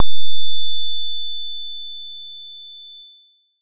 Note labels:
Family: bass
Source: synthesizer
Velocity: 127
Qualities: distorted

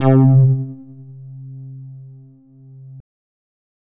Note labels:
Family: bass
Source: synthesizer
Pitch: C3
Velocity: 75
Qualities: distorted

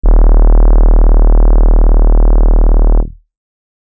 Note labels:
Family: keyboard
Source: electronic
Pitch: D#1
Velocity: 127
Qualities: dark

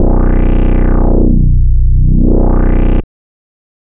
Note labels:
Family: bass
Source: synthesizer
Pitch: B0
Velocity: 127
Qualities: distorted

